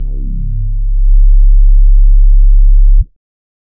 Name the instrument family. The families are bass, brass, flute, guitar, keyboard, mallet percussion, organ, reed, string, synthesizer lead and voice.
bass